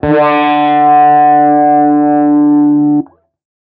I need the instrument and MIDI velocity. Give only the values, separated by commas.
electronic guitar, 127